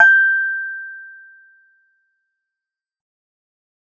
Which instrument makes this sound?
electronic keyboard